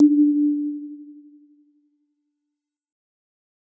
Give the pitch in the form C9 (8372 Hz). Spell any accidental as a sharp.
D4 (293.7 Hz)